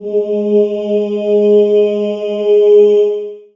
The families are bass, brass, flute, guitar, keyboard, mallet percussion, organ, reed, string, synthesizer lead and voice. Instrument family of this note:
voice